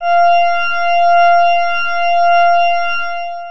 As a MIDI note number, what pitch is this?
77